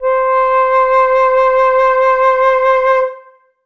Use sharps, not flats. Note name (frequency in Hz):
C5 (523.3 Hz)